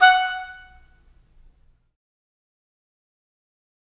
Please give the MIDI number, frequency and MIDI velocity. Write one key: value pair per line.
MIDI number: 78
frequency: 740 Hz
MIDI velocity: 25